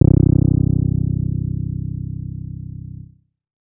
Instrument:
synthesizer bass